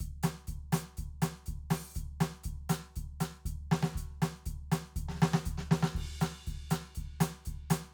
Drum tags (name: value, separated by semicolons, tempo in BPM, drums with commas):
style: rock; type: beat; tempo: 120 BPM; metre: 4/4; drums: crash, closed hi-hat, open hi-hat, hi-hat pedal, snare, kick